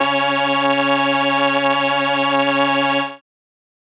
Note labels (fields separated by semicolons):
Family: keyboard; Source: synthesizer; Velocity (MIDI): 50; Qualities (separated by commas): bright